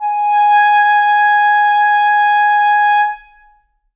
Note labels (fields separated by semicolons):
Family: reed; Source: acoustic; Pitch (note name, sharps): G#5; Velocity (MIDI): 100; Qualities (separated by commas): long release, reverb